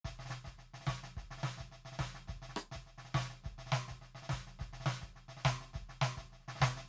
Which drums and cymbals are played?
hi-hat pedal, snare, cross-stick and kick